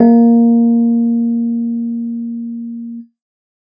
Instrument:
electronic keyboard